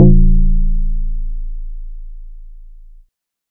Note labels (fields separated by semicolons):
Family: bass; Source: synthesizer; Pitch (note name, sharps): A0; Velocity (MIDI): 100